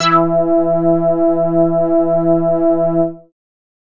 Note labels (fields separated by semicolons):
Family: bass; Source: synthesizer; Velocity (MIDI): 50; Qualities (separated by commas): distorted